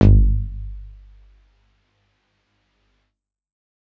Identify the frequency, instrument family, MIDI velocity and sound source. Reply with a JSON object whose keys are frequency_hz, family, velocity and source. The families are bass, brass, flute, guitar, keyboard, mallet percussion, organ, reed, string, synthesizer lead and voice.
{"frequency_hz": 49, "family": "keyboard", "velocity": 100, "source": "electronic"}